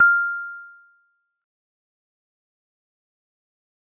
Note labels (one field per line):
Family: mallet percussion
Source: acoustic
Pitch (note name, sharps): F6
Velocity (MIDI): 75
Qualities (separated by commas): fast decay